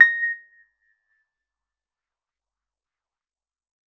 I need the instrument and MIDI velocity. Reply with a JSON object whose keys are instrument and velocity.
{"instrument": "electronic keyboard", "velocity": 100}